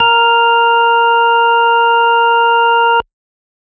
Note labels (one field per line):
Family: organ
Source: electronic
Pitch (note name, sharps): A#4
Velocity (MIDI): 25